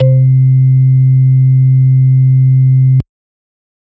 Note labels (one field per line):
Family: organ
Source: electronic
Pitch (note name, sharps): C3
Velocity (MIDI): 127